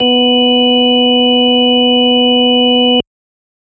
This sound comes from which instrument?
electronic organ